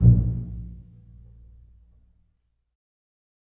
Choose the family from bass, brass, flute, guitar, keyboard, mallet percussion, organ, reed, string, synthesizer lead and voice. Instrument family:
string